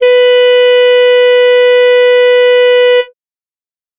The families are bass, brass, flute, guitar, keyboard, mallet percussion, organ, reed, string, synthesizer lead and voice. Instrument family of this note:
reed